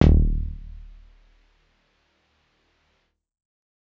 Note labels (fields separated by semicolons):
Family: keyboard; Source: electronic; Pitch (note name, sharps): D1; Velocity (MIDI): 100; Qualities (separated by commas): dark